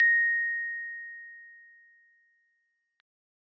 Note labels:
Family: keyboard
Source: acoustic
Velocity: 25

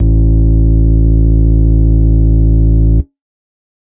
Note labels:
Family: organ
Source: electronic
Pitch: A1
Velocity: 127

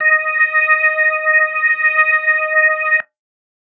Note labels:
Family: organ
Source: electronic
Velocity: 100

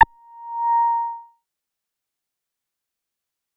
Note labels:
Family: bass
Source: synthesizer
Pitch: A#5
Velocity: 100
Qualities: distorted, fast decay

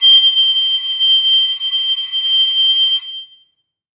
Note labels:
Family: flute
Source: acoustic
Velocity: 50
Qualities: bright, reverb

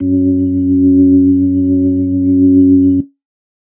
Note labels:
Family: organ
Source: electronic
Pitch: F#2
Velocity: 127

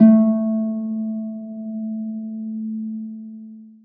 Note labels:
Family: string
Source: acoustic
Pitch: A3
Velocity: 75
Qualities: long release, reverb

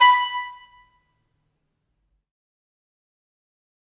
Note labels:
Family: reed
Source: acoustic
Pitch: B5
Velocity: 75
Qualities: fast decay, percussive, reverb

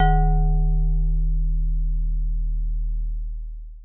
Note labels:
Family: mallet percussion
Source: acoustic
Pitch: D#1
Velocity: 127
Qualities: long release

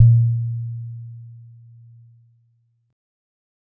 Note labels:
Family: mallet percussion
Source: acoustic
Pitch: A#2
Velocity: 25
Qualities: dark

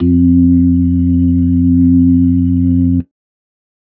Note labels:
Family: organ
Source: electronic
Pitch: F2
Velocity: 127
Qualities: dark

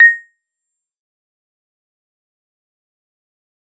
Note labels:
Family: mallet percussion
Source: electronic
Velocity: 127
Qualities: fast decay, percussive

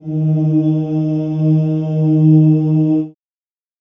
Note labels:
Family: voice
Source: acoustic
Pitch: D#3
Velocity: 75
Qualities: dark, reverb

